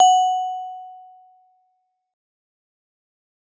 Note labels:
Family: mallet percussion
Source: acoustic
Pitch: F#5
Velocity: 100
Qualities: fast decay

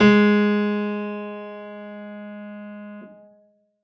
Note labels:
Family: keyboard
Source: acoustic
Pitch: G#3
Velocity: 75

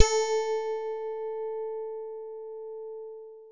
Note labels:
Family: guitar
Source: synthesizer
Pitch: A4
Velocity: 100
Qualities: bright

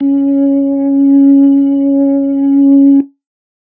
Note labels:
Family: organ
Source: electronic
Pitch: C#4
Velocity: 25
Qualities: dark

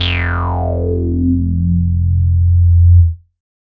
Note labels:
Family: bass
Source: synthesizer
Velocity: 50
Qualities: bright, distorted, non-linear envelope

